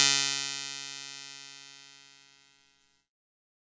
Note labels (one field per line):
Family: keyboard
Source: electronic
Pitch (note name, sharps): C#3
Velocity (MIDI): 100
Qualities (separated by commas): bright, distorted